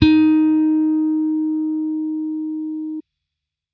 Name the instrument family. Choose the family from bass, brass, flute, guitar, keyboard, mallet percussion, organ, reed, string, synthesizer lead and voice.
bass